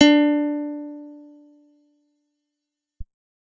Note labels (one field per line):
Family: guitar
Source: acoustic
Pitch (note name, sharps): D4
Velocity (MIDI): 100